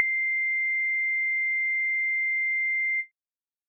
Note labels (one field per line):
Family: keyboard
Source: electronic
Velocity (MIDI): 100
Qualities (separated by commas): bright